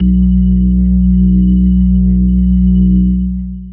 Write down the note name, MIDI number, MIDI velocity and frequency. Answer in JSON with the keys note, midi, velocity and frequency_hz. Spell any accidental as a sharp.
{"note": "B1", "midi": 35, "velocity": 25, "frequency_hz": 61.74}